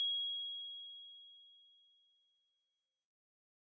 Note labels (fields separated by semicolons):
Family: mallet percussion; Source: acoustic; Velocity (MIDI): 25; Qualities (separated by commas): bright